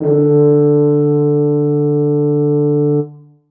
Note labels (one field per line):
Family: brass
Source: acoustic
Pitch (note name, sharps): D3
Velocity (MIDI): 127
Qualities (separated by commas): dark, reverb